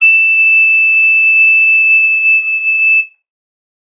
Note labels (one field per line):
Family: flute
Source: acoustic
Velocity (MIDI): 25